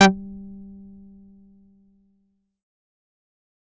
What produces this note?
synthesizer bass